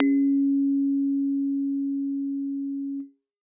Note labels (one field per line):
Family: keyboard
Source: acoustic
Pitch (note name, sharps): C#4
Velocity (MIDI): 75